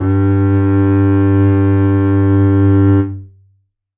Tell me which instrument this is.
acoustic string instrument